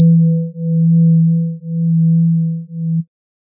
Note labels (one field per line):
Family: organ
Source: electronic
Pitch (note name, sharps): E3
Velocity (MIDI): 127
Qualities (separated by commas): dark